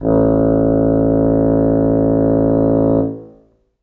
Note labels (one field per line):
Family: reed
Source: acoustic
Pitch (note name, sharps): A1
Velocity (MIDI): 50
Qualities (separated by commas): reverb